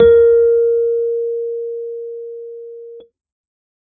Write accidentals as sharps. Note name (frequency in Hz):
A#4 (466.2 Hz)